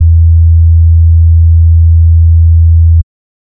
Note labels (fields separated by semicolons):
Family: bass; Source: synthesizer; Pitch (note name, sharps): E2; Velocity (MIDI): 127; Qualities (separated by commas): dark